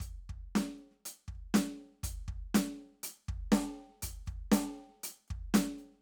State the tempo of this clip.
120 BPM